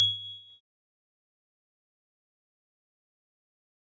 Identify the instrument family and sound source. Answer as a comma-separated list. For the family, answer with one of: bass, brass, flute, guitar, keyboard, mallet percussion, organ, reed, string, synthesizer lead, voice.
keyboard, electronic